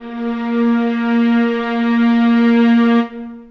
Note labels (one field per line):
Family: string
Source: acoustic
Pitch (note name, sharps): A#3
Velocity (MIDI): 50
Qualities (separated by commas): long release, reverb